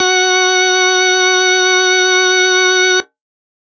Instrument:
electronic organ